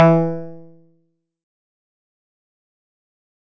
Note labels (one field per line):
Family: guitar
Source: acoustic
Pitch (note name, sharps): E3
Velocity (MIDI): 50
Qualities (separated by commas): distorted, fast decay, percussive